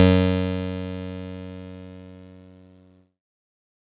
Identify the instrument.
electronic keyboard